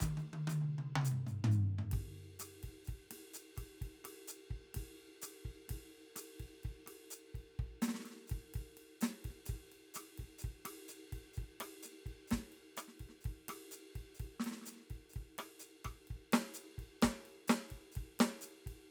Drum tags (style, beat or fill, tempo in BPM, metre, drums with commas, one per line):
bossa nova
beat
127 BPM
4/4
ride, hi-hat pedal, snare, cross-stick, high tom, mid tom, floor tom, kick